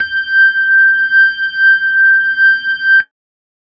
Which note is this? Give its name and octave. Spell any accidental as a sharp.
G6